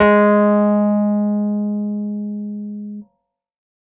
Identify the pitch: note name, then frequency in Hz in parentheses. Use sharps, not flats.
G#3 (207.7 Hz)